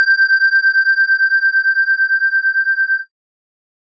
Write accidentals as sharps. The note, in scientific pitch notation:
G6